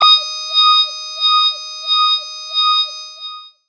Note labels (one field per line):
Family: voice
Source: synthesizer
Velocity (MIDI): 50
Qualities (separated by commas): bright, long release, non-linear envelope, tempo-synced